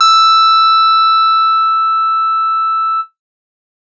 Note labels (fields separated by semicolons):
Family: guitar; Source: electronic; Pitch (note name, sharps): E6; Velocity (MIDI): 127; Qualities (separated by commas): bright